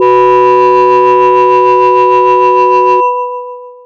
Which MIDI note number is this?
47